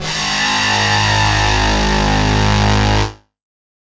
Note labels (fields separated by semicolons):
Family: guitar; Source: electronic; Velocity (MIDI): 127